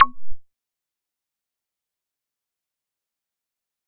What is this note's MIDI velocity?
50